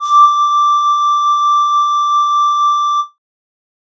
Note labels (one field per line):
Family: flute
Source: synthesizer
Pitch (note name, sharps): D6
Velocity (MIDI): 100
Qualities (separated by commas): distorted